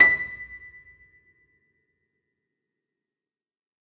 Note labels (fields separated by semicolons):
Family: keyboard; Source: acoustic; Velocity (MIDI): 127; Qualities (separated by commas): fast decay, percussive, reverb